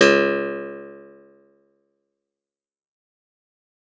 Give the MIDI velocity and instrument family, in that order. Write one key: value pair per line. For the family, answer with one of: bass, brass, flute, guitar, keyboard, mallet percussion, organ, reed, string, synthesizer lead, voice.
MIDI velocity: 75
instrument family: guitar